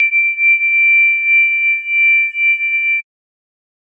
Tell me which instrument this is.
synthesizer mallet percussion instrument